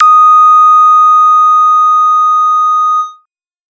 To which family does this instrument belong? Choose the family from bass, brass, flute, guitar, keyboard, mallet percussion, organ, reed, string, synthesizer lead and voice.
bass